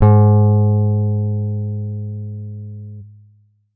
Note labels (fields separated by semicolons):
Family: guitar; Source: electronic; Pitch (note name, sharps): G#2; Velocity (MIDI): 25